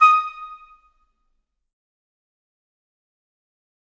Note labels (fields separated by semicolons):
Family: flute; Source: acoustic; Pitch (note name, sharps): D#6; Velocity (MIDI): 75; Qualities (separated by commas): fast decay, percussive, reverb